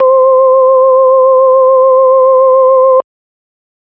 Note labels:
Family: organ; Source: electronic; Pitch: C5; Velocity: 25

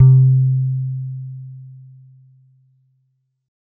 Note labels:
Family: guitar; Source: synthesizer; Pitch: C3; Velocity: 25; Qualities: dark

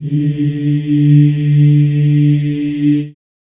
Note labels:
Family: voice; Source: acoustic; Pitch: D3; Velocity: 50; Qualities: reverb

